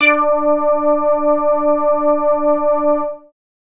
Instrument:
synthesizer bass